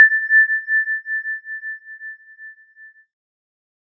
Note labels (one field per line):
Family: keyboard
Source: synthesizer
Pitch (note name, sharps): A6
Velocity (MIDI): 127